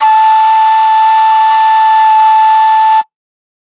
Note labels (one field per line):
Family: flute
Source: acoustic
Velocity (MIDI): 127